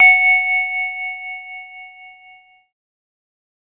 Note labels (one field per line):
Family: keyboard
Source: electronic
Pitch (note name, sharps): F#5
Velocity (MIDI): 50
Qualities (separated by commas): reverb